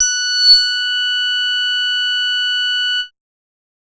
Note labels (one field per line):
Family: bass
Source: synthesizer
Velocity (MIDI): 75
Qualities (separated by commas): bright, distorted, multiphonic